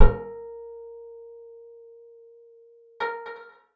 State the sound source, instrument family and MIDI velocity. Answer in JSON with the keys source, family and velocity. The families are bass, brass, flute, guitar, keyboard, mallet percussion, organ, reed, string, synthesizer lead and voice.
{"source": "acoustic", "family": "guitar", "velocity": 127}